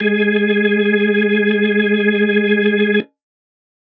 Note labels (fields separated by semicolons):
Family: organ; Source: electronic; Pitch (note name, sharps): G#3; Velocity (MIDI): 75; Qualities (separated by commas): reverb